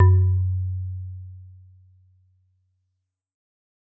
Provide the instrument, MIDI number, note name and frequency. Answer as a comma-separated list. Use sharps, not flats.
acoustic mallet percussion instrument, 42, F#2, 92.5 Hz